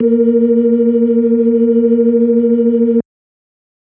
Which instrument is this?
electronic organ